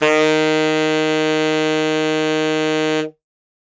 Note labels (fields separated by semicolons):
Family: reed; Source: acoustic; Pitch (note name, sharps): D#3; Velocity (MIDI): 127